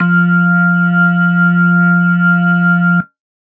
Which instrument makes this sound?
electronic organ